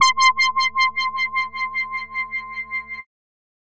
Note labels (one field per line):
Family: bass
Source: synthesizer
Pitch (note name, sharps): C6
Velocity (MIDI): 100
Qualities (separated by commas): distorted